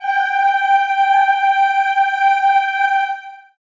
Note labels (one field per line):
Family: voice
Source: acoustic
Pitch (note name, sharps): G5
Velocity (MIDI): 127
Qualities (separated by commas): reverb